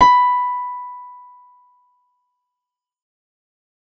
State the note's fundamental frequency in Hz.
987.8 Hz